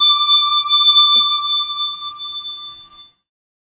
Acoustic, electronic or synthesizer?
synthesizer